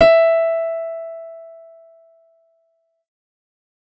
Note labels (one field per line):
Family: keyboard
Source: synthesizer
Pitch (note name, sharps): E5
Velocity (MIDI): 127